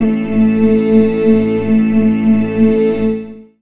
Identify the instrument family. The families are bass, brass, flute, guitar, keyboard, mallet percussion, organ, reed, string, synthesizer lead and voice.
organ